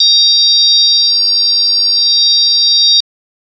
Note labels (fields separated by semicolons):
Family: organ; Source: electronic; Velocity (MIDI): 50; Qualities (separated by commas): bright